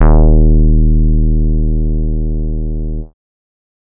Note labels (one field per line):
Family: bass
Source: synthesizer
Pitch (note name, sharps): D#1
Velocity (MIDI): 127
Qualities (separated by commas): dark